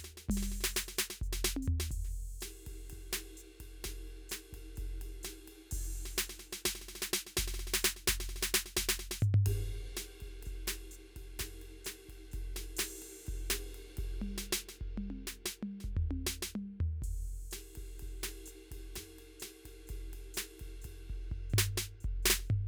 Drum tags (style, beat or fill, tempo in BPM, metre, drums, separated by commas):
bossa nova, beat, 127 BPM, 4/4, crash, ride, hi-hat pedal, snare, high tom, mid tom, floor tom, kick